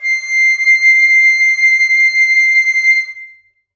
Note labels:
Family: flute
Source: acoustic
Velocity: 75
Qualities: reverb

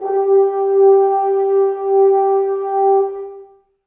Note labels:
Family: brass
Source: acoustic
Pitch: G4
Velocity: 50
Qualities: long release, reverb

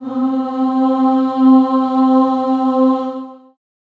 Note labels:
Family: voice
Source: acoustic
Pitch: C4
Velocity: 25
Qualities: reverb

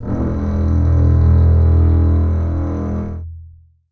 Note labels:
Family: string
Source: acoustic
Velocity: 25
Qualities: long release, reverb

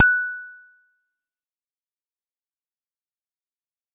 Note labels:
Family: mallet percussion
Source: acoustic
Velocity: 127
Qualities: fast decay, percussive

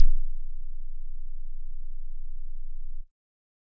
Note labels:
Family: keyboard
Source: electronic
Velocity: 25

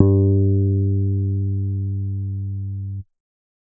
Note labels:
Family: bass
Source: synthesizer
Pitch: G2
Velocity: 127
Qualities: dark, reverb

